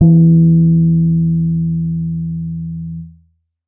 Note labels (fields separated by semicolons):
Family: keyboard; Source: electronic; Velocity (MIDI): 50; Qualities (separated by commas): dark